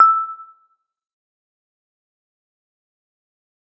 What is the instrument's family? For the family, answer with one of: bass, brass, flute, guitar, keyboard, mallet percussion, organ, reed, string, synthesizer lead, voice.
mallet percussion